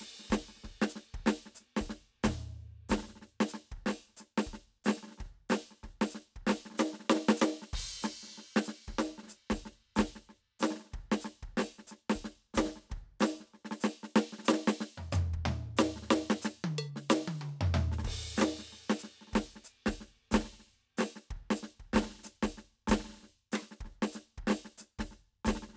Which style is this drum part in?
New Orleans funk